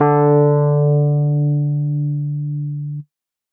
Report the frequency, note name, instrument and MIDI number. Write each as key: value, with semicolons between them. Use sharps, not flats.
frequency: 146.8 Hz; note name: D3; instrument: electronic keyboard; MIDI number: 50